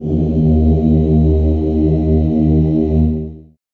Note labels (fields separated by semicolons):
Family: voice; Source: acoustic; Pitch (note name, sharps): D#2; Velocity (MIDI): 50; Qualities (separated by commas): dark, long release, reverb